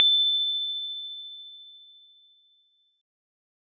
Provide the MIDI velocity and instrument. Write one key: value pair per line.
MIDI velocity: 50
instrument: electronic keyboard